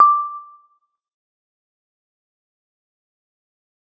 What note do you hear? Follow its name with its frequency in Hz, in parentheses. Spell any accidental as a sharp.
D6 (1175 Hz)